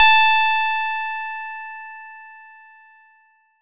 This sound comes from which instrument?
synthesizer bass